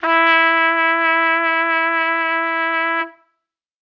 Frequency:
329.6 Hz